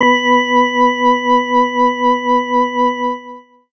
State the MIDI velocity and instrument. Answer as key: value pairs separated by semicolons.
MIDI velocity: 127; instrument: electronic organ